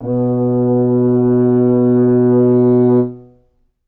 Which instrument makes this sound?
acoustic brass instrument